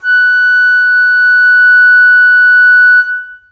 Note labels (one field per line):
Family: flute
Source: acoustic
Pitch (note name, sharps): F#6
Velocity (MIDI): 75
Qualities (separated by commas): reverb